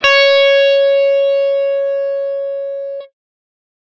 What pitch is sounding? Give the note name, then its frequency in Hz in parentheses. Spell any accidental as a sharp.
C#5 (554.4 Hz)